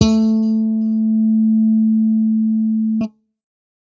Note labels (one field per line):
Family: bass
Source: electronic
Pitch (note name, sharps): A3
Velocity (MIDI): 100